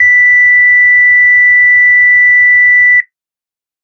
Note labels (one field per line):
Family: organ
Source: electronic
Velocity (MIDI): 127